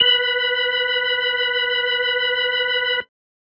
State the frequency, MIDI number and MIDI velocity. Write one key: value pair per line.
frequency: 493.9 Hz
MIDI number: 71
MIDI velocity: 75